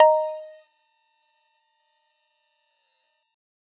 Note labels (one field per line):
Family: mallet percussion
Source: acoustic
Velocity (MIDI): 50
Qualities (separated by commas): multiphonic, percussive